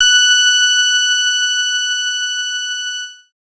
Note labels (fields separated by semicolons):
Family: bass; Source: synthesizer; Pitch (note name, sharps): F#6; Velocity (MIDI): 25